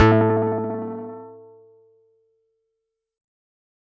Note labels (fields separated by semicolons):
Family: guitar; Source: electronic; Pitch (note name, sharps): A2; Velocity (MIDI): 100